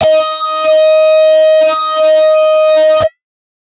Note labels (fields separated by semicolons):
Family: guitar; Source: synthesizer; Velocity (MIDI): 100